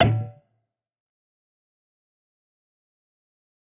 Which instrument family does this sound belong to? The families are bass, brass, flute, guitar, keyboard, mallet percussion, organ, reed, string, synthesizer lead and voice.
guitar